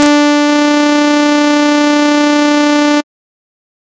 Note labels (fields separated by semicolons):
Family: bass; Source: synthesizer; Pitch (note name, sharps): D4; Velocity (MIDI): 127; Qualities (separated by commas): bright, distorted